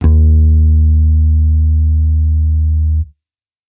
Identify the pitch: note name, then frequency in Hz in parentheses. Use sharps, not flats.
D#2 (77.78 Hz)